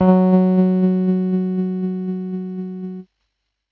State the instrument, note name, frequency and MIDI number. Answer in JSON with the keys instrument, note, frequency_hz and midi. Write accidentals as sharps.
{"instrument": "electronic keyboard", "note": "F#3", "frequency_hz": 185, "midi": 54}